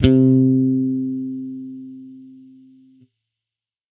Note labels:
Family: bass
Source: electronic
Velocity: 127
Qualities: distorted

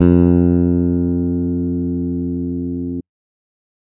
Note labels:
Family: bass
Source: electronic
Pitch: F2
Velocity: 100

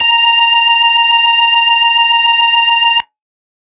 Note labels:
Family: organ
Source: electronic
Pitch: A#5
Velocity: 25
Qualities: distorted

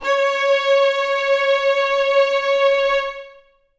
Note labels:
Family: string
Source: acoustic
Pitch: C#5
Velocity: 100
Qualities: reverb

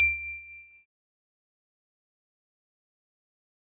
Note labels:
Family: keyboard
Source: electronic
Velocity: 127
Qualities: fast decay, percussive, reverb

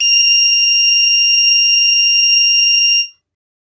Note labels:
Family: reed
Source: acoustic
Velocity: 100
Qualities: bright, reverb

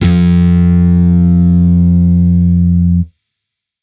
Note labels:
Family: bass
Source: electronic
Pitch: F2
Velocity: 127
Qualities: distorted

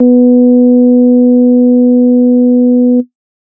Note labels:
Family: organ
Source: electronic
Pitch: B3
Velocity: 100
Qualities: dark

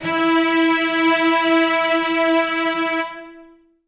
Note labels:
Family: string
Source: acoustic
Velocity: 100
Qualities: long release, reverb

